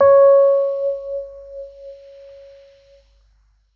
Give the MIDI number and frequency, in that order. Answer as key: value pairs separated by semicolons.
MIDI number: 73; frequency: 554.4 Hz